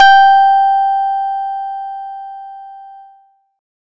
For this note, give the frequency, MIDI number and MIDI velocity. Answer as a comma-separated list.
784 Hz, 79, 50